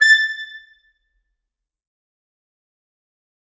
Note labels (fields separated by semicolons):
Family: reed; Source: acoustic; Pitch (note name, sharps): A6; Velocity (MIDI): 127; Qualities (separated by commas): fast decay, percussive, reverb